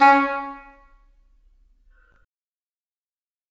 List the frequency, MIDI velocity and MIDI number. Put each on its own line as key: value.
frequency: 277.2 Hz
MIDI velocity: 75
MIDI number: 61